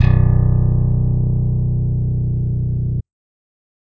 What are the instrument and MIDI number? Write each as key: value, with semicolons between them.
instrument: electronic bass; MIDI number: 23